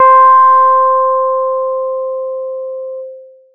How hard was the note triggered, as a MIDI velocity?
75